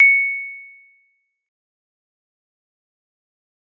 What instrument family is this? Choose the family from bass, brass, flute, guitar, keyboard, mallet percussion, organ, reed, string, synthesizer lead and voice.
mallet percussion